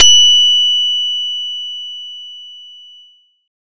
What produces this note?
acoustic guitar